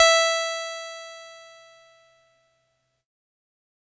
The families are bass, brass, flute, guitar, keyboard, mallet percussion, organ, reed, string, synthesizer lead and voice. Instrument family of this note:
keyboard